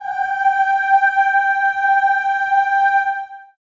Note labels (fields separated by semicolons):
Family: voice; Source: acoustic; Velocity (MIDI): 50; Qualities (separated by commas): long release, reverb